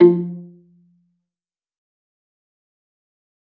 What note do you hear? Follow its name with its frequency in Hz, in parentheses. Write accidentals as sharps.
F3 (174.6 Hz)